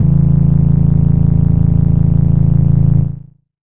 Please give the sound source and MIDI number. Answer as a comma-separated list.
synthesizer, 21